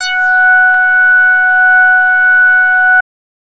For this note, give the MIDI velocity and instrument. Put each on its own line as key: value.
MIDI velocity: 50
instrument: synthesizer bass